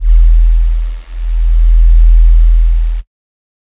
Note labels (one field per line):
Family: flute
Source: synthesizer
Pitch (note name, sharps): E1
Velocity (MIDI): 100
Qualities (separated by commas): dark